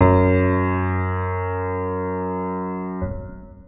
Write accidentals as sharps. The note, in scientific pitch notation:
F#2